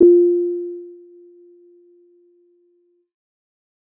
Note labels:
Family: keyboard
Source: electronic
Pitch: F4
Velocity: 25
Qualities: dark

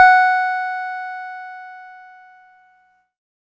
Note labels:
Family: keyboard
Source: electronic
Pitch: F#5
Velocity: 100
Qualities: distorted

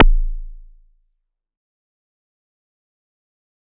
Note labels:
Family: mallet percussion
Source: acoustic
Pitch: A0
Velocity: 127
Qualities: fast decay, percussive

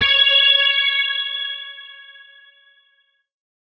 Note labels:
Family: guitar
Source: electronic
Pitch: C#5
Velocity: 75

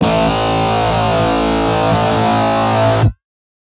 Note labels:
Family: guitar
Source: electronic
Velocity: 127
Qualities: bright, distorted

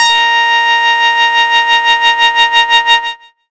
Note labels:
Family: bass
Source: synthesizer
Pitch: A#5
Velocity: 127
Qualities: bright, distorted

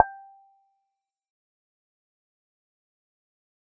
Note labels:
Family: bass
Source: synthesizer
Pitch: G5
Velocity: 50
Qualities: fast decay, percussive

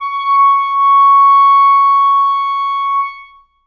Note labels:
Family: reed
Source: acoustic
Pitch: C#6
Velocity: 127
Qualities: reverb

